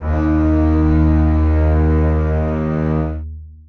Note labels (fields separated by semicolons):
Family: string; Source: acoustic; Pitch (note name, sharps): D#2; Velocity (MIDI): 25; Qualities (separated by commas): long release, reverb